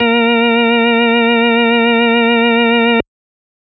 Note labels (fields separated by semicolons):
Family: organ; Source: electronic; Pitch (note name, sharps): A#3; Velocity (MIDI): 127; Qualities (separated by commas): distorted